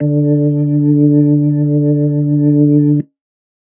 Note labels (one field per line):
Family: organ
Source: electronic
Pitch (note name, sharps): D3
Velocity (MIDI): 127